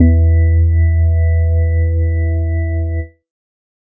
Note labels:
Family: organ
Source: electronic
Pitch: E2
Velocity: 127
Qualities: dark

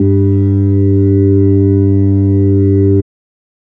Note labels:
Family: organ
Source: electronic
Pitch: G2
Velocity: 100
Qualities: dark

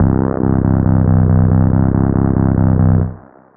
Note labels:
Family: bass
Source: synthesizer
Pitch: C1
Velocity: 75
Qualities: long release, reverb

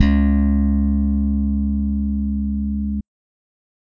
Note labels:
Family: bass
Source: electronic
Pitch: C#2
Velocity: 50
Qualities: bright

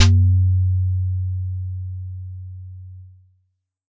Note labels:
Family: bass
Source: synthesizer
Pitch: F#2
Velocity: 25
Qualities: distorted

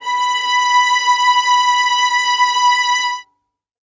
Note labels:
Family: string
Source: acoustic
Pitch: B5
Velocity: 100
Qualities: reverb

